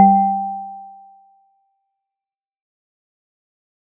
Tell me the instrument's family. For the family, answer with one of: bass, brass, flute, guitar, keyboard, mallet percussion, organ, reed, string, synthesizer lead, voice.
mallet percussion